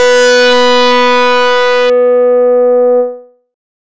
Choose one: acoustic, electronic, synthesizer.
synthesizer